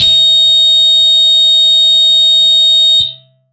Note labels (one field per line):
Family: guitar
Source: electronic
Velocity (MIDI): 50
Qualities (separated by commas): bright, distorted